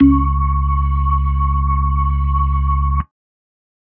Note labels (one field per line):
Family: organ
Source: electronic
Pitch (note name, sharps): C#2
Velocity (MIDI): 127